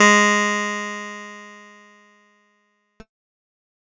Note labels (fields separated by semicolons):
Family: keyboard; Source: electronic; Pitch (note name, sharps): G#3; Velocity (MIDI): 127; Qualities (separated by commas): bright